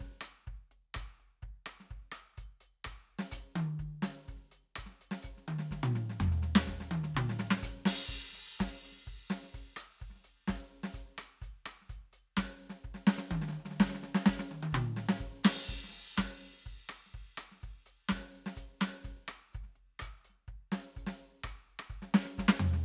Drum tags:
reggae, beat, 126 BPM, 4/4, crash, closed hi-hat, open hi-hat, hi-hat pedal, snare, cross-stick, high tom, mid tom, floor tom, kick

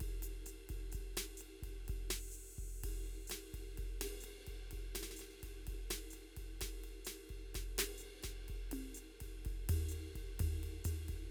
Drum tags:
bossa nova, beat, 127 BPM, 4/4, crash, ride, closed hi-hat, hi-hat pedal, snare, high tom, floor tom, kick

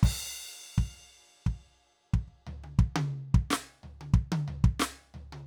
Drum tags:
rock, beat, 88 BPM, 4/4, crash, snare, high tom, floor tom, kick

